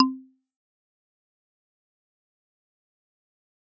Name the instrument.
acoustic mallet percussion instrument